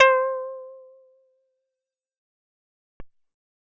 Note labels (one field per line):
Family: bass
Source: synthesizer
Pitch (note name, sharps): C5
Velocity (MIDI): 100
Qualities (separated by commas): fast decay